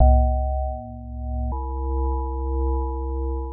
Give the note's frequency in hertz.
65.41 Hz